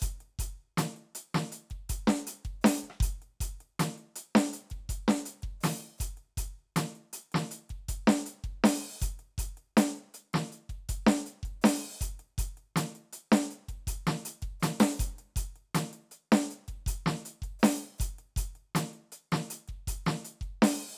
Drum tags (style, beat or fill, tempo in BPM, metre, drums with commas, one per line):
funk
beat
80 BPM
4/4
closed hi-hat, open hi-hat, hi-hat pedal, snare, cross-stick, kick